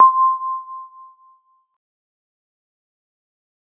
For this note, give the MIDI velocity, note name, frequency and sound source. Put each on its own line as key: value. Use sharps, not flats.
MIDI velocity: 50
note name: C6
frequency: 1047 Hz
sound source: electronic